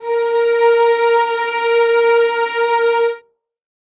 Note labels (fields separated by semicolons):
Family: string; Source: acoustic; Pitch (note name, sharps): A#4; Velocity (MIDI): 50; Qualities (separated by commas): reverb